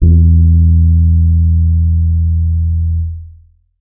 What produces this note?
electronic keyboard